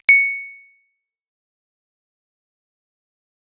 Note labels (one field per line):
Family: bass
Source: synthesizer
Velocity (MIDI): 25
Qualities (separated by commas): fast decay, percussive